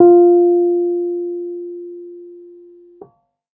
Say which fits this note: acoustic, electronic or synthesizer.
electronic